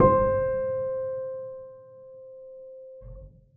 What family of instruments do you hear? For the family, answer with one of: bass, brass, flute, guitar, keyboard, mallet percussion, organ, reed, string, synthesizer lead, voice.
keyboard